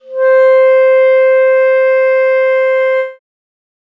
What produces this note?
acoustic reed instrument